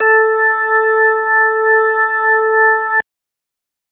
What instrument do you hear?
electronic organ